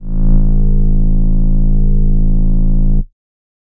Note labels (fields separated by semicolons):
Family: bass; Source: synthesizer; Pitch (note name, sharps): A0; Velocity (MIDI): 127; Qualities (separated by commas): dark